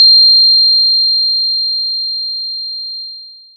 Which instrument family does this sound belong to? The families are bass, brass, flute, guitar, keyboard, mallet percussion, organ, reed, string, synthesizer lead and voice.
mallet percussion